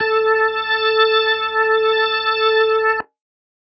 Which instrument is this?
electronic organ